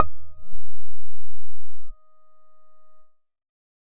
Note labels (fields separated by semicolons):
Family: bass; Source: synthesizer; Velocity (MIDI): 25; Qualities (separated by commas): distorted